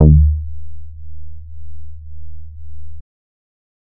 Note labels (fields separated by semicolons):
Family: bass; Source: synthesizer; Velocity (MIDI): 75